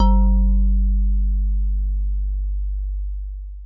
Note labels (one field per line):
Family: mallet percussion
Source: acoustic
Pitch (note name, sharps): G1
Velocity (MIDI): 25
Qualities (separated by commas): dark, long release, reverb